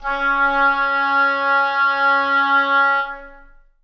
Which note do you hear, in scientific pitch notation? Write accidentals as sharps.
C#4